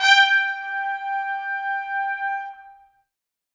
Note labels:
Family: brass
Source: acoustic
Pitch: G5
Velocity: 25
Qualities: bright, reverb

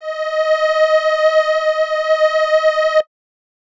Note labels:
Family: reed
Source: acoustic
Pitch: D#5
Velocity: 25

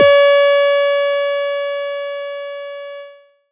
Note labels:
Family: bass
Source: synthesizer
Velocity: 25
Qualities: bright, distorted

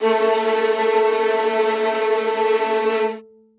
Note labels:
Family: string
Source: acoustic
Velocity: 100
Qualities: non-linear envelope, reverb

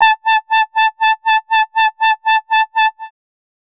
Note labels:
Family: bass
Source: synthesizer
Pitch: A5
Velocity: 50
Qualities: bright, distorted, tempo-synced

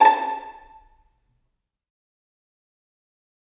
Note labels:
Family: string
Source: acoustic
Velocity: 75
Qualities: fast decay, percussive, reverb

